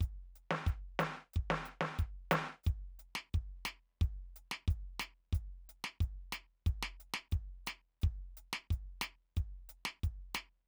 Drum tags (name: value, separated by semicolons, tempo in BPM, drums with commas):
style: reggaeton; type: beat; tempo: 90 BPM; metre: 4/4; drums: closed hi-hat, hi-hat pedal, snare, kick